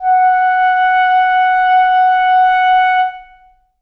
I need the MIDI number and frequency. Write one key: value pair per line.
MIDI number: 78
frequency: 740 Hz